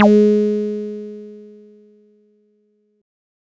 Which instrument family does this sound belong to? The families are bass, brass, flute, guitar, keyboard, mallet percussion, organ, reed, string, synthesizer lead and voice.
bass